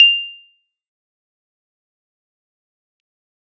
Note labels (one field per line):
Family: keyboard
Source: electronic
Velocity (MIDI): 127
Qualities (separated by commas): bright, fast decay, percussive